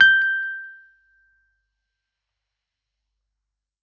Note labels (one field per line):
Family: keyboard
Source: electronic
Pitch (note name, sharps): G6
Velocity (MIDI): 127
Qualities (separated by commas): fast decay